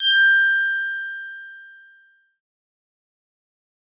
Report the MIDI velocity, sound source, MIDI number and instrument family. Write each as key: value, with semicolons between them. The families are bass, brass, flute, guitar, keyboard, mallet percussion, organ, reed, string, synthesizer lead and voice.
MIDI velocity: 100; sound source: synthesizer; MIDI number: 91; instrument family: synthesizer lead